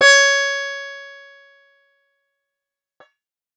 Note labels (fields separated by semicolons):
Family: guitar; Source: acoustic; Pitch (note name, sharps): C#5; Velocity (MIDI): 100; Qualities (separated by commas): bright, distorted, fast decay